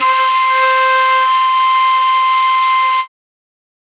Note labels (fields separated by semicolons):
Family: flute; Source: acoustic; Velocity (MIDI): 100; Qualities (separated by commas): bright